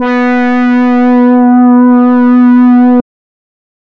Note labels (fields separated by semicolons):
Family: reed; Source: synthesizer; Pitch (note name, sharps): B3; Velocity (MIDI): 50; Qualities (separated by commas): distorted, non-linear envelope